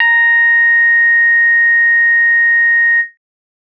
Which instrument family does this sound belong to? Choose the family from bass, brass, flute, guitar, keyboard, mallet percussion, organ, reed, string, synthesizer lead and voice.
bass